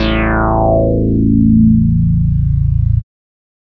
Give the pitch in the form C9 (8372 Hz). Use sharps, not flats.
A0 (27.5 Hz)